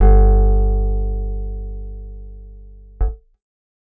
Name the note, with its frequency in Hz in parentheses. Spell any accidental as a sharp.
G1 (49 Hz)